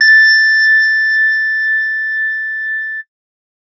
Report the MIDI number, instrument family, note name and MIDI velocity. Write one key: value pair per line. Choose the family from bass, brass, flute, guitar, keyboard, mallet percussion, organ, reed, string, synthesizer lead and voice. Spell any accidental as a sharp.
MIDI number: 93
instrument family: bass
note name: A6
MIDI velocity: 127